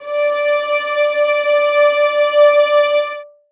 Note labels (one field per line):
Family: string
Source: acoustic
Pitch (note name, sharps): D5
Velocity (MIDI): 50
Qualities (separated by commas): reverb